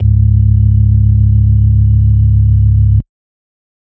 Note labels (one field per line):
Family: organ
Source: electronic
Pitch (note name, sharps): C#1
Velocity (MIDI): 75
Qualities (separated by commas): dark, distorted